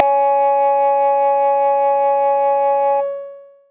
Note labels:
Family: bass; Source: synthesizer; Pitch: C#4; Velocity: 127; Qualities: long release, multiphonic

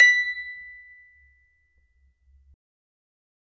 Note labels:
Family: mallet percussion; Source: acoustic; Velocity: 127; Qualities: fast decay, percussive, reverb

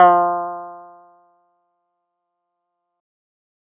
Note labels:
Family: guitar; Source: synthesizer; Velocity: 50

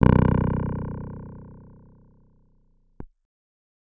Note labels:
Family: keyboard; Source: electronic; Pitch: B0; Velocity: 100

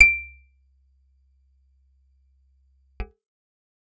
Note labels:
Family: guitar; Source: acoustic; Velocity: 100; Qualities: percussive

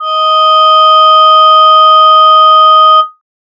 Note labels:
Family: voice; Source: synthesizer; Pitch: D#5; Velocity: 25

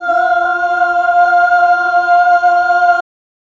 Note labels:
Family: voice; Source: electronic; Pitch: F5; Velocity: 127; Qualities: bright

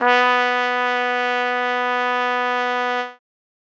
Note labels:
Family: brass; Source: acoustic; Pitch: B3; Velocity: 100

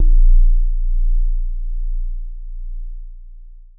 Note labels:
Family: keyboard; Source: electronic; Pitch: A#0; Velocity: 127; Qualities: dark, long release

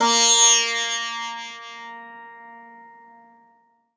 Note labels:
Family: guitar; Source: acoustic; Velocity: 25; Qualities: bright, multiphonic, reverb

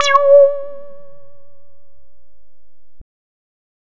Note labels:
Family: bass; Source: synthesizer; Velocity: 75; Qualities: distorted

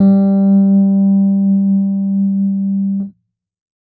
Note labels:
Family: keyboard; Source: electronic; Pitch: G3; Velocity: 100; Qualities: dark

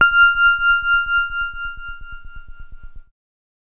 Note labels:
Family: keyboard; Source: electronic; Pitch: F6; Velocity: 100

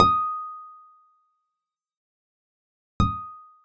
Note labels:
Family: guitar; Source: acoustic; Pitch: D#6; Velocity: 100

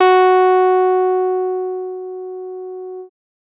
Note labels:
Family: bass; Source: synthesizer; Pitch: F#4; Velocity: 127; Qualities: distorted

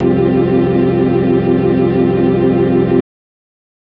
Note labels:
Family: organ; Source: electronic; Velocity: 127; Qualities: dark

